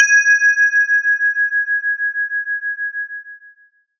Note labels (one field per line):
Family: guitar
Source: synthesizer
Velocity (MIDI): 25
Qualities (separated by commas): bright, long release